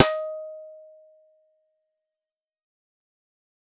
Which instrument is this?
synthesizer guitar